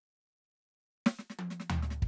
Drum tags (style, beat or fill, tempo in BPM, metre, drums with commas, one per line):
rock
fill
115 BPM
4/4
hi-hat pedal, snare, high tom, floor tom, kick